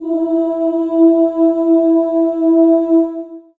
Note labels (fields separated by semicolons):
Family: voice; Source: acoustic; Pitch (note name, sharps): E4; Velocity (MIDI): 127; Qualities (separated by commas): long release, reverb